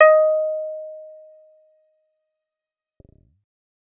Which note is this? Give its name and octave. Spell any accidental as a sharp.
D#5